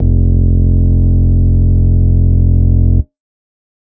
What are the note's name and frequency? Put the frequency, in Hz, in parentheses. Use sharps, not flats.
F1 (43.65 Hz)